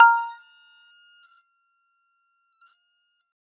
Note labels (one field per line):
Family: mallet percussion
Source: acoustic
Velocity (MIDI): 50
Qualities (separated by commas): multiphonic, percussive